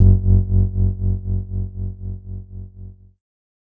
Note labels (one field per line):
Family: keyboard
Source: electronic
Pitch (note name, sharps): F#1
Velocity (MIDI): 75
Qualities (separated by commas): dark